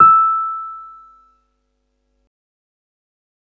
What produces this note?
electronic keyboard